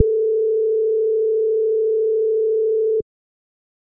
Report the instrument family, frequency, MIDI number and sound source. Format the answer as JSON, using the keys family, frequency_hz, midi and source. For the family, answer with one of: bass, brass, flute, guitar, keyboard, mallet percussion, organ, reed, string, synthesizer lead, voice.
{"family": "bass", "frequency_hz": 440, "midi": 69, "source": "synthesizer"}